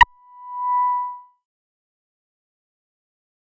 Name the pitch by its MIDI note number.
83